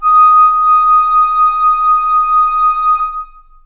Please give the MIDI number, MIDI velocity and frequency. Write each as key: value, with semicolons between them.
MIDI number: 87; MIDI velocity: 75; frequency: 1245 Hz